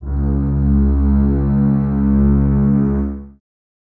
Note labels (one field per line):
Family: string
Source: acoustic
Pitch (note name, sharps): C#2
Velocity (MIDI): 75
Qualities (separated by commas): reverb